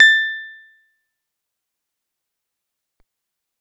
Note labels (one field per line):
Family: guitar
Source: acoustic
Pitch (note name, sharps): A6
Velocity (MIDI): 75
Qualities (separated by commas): fast decay, percussive